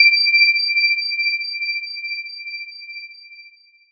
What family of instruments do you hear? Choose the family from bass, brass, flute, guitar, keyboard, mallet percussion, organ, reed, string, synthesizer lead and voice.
mallet percussion